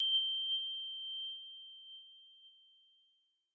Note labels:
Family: keyboard; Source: electronic; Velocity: 100; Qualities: bright

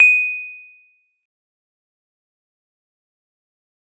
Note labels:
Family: guitar; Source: synthesizer; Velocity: 100; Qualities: dark, fast decay, percussive

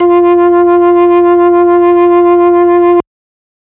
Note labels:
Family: organ; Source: electronic; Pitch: F4; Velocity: 25; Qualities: distorted

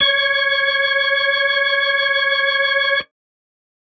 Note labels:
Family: organ; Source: electronic; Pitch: C#5; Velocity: 100

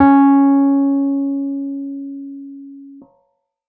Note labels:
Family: keyboard; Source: electronic; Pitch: C#4; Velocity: 100; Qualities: dark

